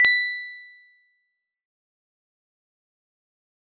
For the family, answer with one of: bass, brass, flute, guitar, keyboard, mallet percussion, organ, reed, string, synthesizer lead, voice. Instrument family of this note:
mallet percussion